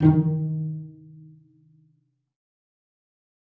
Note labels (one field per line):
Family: string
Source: acoustic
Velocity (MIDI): 75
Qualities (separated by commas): dark, fast decay, reverb